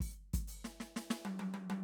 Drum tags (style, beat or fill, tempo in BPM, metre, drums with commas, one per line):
Purdie shuffle
fill
130 BPM
4/4
closed hi-hat, open hi-hat, hi-hat pedal, snare, high tom, kick